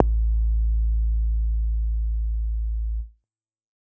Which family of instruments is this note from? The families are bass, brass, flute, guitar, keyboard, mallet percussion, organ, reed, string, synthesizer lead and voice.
bass